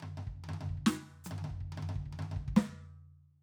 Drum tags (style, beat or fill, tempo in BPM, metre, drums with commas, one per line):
half-time rock
fill
140 BPM
4/4
hi-hat pedal, snare, high tom, floor tom, kick